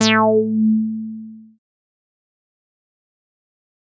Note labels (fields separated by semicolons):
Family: bass; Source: synthesizer; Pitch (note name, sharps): A3; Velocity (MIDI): 75; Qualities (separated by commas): distorted, fast decay